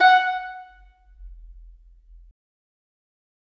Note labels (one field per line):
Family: reed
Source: acoustic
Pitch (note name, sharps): F#5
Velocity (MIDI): 75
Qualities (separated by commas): fast decay, percussive, reverb